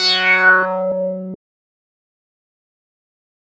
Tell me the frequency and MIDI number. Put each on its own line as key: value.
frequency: 185 Hz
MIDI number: 54